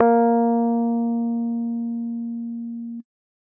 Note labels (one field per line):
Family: keyboard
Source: electronic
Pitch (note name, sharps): A#3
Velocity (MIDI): 75